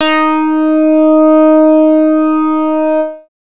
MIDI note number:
63